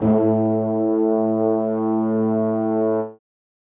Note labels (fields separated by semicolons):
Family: brass; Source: acoustic; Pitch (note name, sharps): A2; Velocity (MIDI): 25; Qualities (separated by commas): reverb